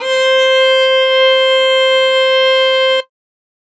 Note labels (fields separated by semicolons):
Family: string; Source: acoustic; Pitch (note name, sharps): C5; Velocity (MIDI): 50; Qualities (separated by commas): bright